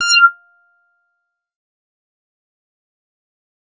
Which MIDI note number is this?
89